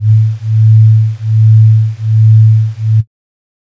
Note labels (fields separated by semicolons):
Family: flute; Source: synthesizer; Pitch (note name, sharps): A2; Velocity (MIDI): 100; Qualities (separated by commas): dark